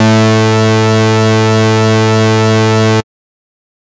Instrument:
synthesizer bass